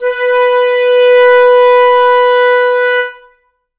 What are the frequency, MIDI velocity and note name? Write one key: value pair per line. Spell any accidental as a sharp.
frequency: 493.9 Hz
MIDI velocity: 127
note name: B4